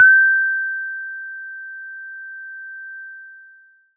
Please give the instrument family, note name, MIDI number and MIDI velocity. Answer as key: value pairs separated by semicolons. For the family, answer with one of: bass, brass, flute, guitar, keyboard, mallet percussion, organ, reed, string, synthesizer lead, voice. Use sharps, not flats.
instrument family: mallet percussion; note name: G6; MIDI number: 91; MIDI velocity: 75